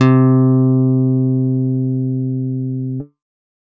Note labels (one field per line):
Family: guitar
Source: electronic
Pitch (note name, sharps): C3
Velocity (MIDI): 25